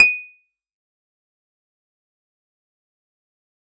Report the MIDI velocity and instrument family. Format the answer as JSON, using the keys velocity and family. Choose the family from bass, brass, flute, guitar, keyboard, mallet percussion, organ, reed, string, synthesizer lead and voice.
{"velocity": 100, "family": "guitar"}